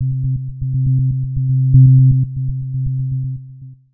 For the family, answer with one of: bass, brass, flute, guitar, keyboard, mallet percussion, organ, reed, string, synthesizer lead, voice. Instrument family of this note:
synthesizer lead